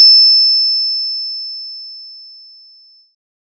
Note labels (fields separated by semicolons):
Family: bass; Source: synthesizer; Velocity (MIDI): 50; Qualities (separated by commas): bright